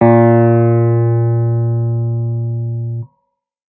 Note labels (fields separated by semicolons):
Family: keyboard; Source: electronic; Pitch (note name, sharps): A#2; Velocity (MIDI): 100; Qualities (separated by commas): distorted